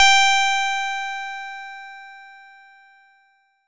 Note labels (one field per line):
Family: bass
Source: synthesizer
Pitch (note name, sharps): G5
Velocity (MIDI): 50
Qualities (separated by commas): bright, distorted